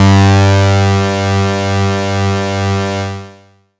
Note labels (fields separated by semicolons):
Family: bass; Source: synthesizer; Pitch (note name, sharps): G2; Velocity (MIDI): 50; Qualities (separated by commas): bright, distorted, long release